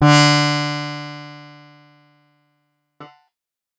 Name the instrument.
acoustic guitar